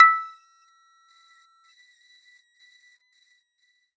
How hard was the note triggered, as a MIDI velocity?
100